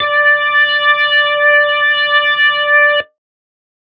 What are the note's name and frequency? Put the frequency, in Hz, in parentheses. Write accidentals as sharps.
D5 (587.3 Hz)